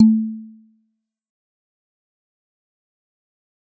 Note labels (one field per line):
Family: mallet percussion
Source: acoustic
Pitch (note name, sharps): A3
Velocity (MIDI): 50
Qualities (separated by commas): dark, fast decay, percussive